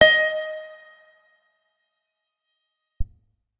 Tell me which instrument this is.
electronic guitar